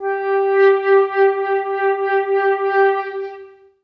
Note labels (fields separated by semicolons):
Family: flute; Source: acoustic; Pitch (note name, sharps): G4; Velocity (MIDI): 75; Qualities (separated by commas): long release, reverb